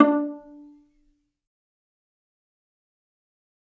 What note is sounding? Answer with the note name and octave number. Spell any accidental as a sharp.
D4